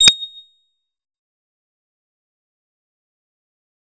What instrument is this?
synthesizer bass